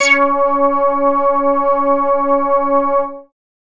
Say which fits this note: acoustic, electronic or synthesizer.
synthesizer